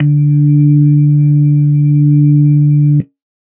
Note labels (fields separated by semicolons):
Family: organ; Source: electronic; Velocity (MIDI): 127